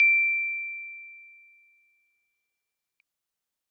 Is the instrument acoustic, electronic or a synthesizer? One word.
acoustic